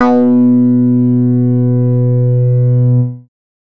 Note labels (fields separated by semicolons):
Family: bass; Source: synthesizer; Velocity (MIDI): 50; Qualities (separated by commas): distorted